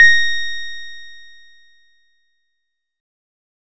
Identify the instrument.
electronic keyboard